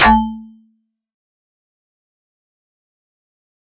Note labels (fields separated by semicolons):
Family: mallet percussion; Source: acoustic; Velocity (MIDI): 127; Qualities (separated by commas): fast decay, percussive